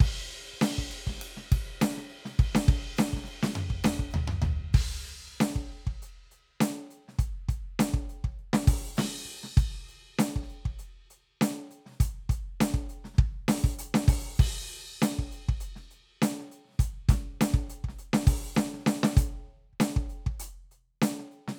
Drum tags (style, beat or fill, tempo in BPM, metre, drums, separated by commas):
Latin funk, beat, 100 BPM, 4/4, crash, ride, ride bell, closed hi-hat, open hi-hat, hi-hat pedal, snare, mid tom, floor tom, kick